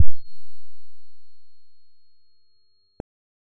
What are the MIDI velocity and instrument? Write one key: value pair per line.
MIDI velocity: 25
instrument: synthesizer bass